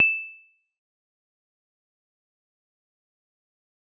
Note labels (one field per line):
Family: mallet percussion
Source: acoustic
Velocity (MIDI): 100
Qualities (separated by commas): bright, fast decay, percussive